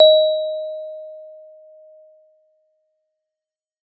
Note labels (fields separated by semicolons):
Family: mallet percussion; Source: acoustic; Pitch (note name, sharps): D#5; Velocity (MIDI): 127